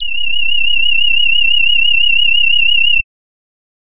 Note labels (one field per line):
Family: voice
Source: synthesizer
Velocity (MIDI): 75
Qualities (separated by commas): bright